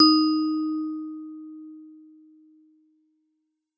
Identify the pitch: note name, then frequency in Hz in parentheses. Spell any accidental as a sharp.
D#4 (311.1 Hz)